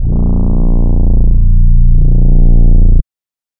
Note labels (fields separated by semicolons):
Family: reed; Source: synthesizer; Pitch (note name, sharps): A#0; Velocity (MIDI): 25; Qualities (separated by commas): distorted, non-linear envelope